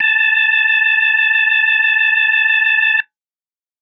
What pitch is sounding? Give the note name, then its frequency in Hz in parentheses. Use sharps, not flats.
A5 (880 Hz)